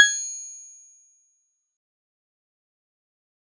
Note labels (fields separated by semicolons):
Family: mallet percussion; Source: acoustic; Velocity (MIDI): 75; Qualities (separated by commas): fast decay, percussive